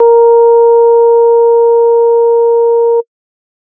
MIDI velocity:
25